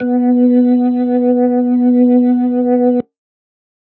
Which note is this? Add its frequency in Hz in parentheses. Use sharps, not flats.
B3 (246.9 Hz)